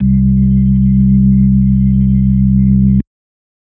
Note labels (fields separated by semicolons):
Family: organ; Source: electronic; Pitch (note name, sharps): C2; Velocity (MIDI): 100; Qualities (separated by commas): dark